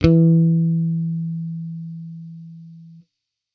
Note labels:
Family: bass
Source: electronic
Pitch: E3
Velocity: 75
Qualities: distorted

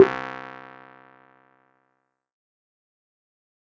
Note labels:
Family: keyboard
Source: electronic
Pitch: C2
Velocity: 75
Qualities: fast decay, percussive

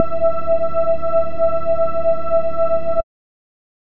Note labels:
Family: bass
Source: synthesizer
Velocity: 75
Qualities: dark

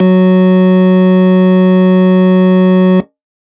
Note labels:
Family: organ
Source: electronic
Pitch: F#3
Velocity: 127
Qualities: distorted

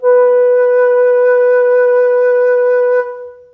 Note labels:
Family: flute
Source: acoustic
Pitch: B4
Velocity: 50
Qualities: long release, reverb

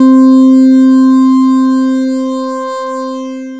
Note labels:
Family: bass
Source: synthesizer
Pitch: C4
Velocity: 127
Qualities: bright, distorted, long release

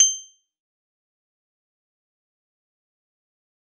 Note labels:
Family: mallet percussion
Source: acoustic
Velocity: 100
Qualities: bright, fast decay, percussive

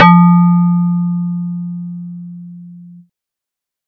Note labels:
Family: bass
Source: synthesizer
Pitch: F3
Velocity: 100

